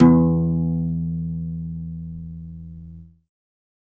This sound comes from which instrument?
acoustic guitar